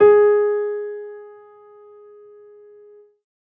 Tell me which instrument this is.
acoustic keyboard